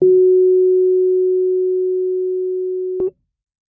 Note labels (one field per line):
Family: keyboard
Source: electronic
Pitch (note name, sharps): F#4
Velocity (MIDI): 25